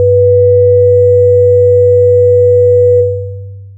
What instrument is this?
synthesizer lead